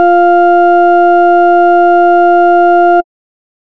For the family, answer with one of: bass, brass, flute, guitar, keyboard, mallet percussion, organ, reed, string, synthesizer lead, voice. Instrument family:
bass